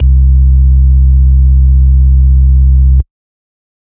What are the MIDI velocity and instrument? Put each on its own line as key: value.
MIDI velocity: 75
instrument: electronic organ